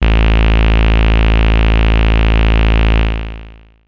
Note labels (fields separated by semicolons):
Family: bass; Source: synthesizer; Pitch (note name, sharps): A1; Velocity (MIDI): 75; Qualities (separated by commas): bright, distorted, long release